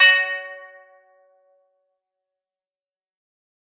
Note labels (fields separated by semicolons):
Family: guitar; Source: acoustic; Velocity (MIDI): 50; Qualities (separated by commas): fast decay, percussive